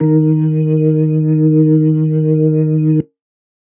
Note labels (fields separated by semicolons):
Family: organ; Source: electronic; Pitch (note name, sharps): D#3; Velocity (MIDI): 100